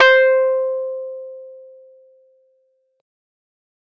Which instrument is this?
electronic keyboard